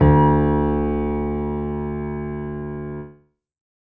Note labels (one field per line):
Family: keyboard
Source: acoustic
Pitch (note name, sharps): D2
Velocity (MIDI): 75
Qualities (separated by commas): reverb